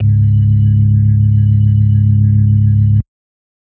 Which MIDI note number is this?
25